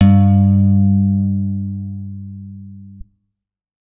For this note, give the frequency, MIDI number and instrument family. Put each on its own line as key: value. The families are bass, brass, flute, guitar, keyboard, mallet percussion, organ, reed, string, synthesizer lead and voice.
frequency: 98 Hz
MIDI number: 43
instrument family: guitar